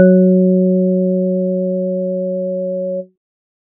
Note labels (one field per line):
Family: organ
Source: electronic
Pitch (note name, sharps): F#3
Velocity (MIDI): 50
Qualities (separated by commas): dark